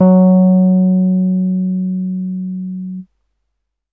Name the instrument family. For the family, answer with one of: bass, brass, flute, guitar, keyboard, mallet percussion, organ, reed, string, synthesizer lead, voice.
keyboard